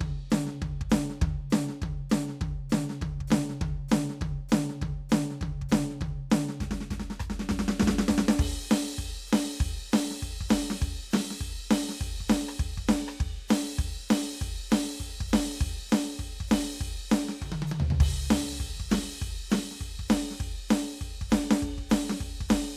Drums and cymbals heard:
crash, hi-hat pedal, snare, cross-stick, high tom, floor tom and kick